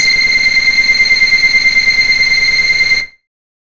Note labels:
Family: bass; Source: synthesizer; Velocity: 127

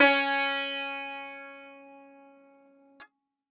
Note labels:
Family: guitar; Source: acoustic; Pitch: C#4; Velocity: 127; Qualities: bright, multiphonic, reverb

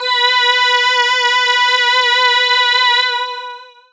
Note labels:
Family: voice; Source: synthesizer; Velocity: 127; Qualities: bright, distorted, long release

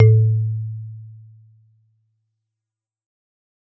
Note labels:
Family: mallet percussion; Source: acoustic; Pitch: A2; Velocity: 100; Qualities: dark, fast decay

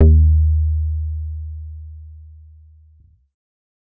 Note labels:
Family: bass; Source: synthesizer; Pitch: D#2; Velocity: 75; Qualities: dark

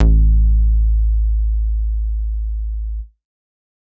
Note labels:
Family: bass; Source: synthesizer; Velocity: 127; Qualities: dark

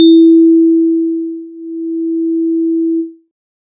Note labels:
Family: synthesizer lead; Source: synthesizer; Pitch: E4; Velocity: 100

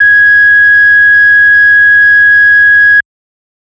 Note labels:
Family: organ; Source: electronic; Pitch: G#6; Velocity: 127

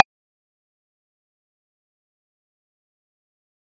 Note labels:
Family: mallet percussion; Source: electronic; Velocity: 100; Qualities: fast decay, percussive

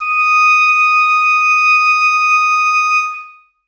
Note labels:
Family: reed; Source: acoustic; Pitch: D#6; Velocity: 100; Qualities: reverb

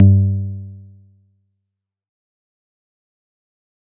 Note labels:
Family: guitar; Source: synthesizer; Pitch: G2; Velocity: 127; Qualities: dark, fast decay

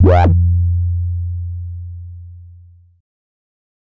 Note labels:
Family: bass; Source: synthesizer; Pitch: F2; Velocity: 75; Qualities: distorted

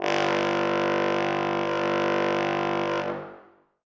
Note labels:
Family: brass; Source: acoustic; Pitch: G1; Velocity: 127; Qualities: bright, reverb

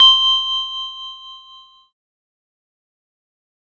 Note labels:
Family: keyboard; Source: electronic; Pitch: C6; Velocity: 50; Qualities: fast decay, reverb

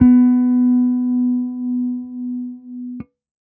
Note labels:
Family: bass; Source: electronic; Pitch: B3; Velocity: 75

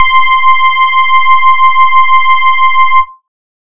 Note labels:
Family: bass; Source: synthesizer; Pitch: C6; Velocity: 75; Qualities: distorted

